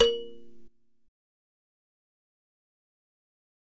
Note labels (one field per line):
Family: mallet percussion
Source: acoustic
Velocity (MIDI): 127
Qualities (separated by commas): fast decay, reverb